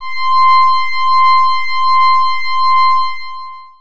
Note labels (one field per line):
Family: organ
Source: electronic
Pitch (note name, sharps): C6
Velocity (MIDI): 25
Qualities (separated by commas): distorted, long release